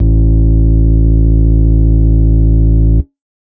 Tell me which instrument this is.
electronic organ